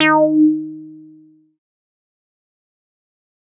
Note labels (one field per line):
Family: bass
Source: synthesizer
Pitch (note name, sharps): D#4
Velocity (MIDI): 50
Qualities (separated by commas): distorted, fast decay